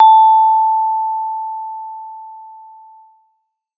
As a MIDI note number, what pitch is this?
81